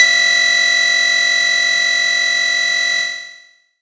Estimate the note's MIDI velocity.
100